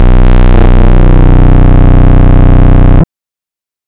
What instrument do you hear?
synthesizer bass